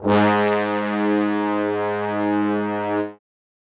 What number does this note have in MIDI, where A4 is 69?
44